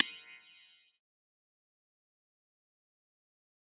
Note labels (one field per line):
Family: organ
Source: electronic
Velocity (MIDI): 100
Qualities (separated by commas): bright, fast decay